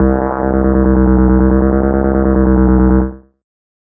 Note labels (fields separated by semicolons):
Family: bass; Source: synthesizer; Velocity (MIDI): 75; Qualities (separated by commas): distorted, tempo-synced